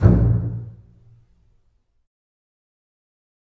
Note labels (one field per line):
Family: string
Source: acoustic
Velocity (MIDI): 75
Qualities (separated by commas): fast decay, reverb